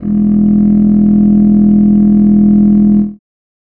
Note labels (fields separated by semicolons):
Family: reed; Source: acoustic; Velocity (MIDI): 25